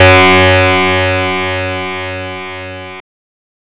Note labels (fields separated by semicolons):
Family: guitar; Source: synthesizer; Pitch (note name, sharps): F#2; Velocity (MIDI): 50; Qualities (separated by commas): bright, distorted